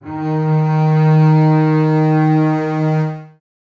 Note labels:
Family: string; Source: acoustic; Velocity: 75; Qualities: reverb

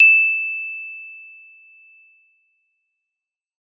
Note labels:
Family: mallet percussion; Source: acoustic; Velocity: 127; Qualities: bright

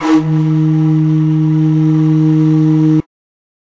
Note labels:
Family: flute; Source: acoustic; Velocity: 100

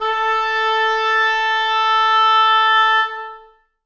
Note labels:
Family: reed; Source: acoustic; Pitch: A4; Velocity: 127; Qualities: long release, reverb

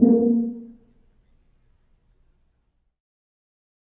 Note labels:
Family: brass; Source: acoustic; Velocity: 25; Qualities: dark, reverb

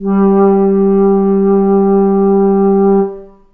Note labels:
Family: flute; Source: acoustic; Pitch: G3; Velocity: 50; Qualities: long release, reverb

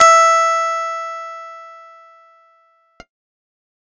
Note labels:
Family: keyboard; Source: electronic; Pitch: E5; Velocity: 25; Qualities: bright

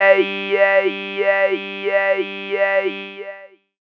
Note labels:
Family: voice; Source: synthesizer; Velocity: 75; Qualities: long release, non-linear envelope, tempo-synced

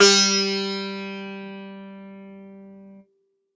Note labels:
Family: guitar; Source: acoustic; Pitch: G3; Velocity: 100

